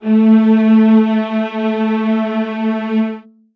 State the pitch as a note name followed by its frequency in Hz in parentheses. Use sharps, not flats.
A3 (220 Hz)